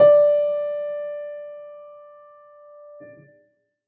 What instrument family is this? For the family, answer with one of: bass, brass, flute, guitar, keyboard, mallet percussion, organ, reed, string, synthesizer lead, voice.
keyboard